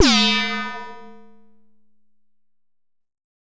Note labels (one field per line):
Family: bass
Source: synthesizer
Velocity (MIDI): 100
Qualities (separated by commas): bright, distorted